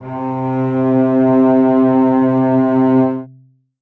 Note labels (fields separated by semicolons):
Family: string; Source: acoustic; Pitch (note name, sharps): C3; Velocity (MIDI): 75; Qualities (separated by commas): reverb